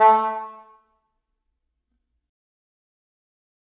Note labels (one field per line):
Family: reed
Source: acoustic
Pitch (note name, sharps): A3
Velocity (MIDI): 127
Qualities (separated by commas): fast decay, percussive, reverb